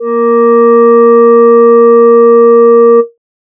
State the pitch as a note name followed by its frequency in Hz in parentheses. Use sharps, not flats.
A#3 (233.1 Hz)